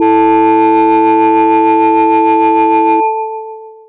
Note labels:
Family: mallet percussion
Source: electronic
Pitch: A2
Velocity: 127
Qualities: long release

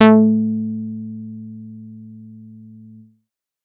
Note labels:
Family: bass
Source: synthesizer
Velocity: 127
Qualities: distorted

